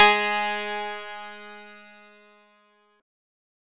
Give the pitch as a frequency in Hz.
207.7 Hz